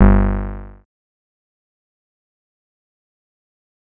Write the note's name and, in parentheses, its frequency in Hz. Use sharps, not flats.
G1 (49 Hz)